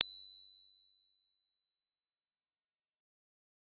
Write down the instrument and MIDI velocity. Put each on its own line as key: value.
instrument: electronic keyboard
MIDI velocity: 100